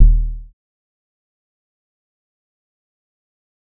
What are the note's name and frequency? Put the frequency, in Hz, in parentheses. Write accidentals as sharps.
D#1 (38.89 Hz)